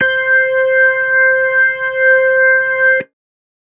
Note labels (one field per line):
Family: organ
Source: electronic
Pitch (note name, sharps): C5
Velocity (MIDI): 100